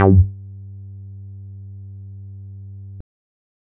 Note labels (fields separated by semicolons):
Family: bass; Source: synthesizer; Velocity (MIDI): 25; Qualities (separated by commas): distorted